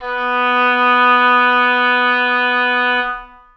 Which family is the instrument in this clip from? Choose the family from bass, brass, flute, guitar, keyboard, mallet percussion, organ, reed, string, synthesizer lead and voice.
reed